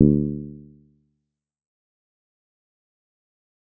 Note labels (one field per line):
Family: bass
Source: synthesizer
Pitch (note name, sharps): D2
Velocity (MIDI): 100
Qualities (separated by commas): dark, fast decay, percussive